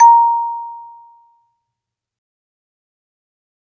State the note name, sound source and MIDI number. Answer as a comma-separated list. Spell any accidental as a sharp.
A#5, acoustic, 82